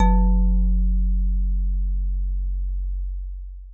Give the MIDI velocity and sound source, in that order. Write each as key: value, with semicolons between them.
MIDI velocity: 100; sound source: acoustic